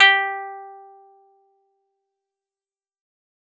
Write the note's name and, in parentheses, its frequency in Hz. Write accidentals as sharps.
G4 (392 Hz)